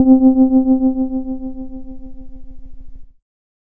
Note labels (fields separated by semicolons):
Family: keyboard; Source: electronic; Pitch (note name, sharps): C4; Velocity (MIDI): 100; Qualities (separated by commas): dark